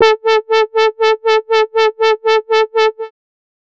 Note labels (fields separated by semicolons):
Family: bass; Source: synthesizer; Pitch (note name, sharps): A4; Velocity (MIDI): 25; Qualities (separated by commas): bright, distorted, tempo-synced